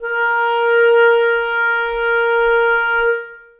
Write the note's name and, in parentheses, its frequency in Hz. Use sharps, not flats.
A#4 (466.2 Hz)